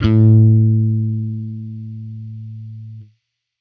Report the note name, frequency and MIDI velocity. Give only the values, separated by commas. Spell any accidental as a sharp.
A2, 110 Hz, 50